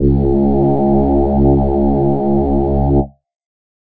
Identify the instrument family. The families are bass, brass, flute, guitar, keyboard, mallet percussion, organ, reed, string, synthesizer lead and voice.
voice